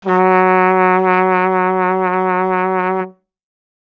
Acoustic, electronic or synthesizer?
acoustic